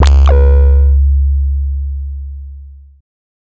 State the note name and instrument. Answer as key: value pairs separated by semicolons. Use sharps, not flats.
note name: C#2; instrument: synthesizer bass